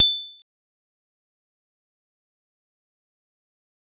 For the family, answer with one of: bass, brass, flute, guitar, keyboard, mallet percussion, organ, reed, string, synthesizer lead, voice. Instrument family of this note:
mallet percussion